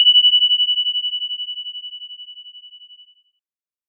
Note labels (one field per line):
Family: guitar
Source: synthesizer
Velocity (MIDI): 127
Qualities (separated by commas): bright